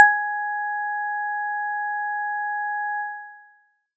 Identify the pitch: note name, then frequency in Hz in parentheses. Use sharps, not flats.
G#5 (830.6 Hz)